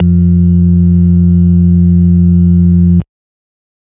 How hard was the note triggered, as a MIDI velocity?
25